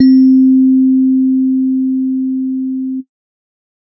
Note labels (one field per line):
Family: keyboard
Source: electronic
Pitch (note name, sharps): C4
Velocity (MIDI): 50